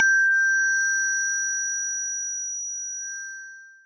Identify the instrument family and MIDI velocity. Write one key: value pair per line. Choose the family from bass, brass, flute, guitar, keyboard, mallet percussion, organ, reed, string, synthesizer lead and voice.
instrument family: mallet percussion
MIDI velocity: 127